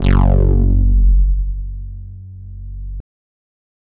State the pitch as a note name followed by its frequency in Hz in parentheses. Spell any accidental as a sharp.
F#1 (46.25 Hz)